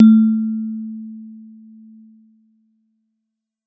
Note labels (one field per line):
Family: mallet percussion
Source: acoustic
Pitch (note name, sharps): A3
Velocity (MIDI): 127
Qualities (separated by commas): dark